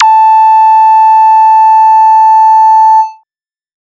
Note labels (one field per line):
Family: bass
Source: synthesizer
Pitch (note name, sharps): A5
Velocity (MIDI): 127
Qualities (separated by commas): distorted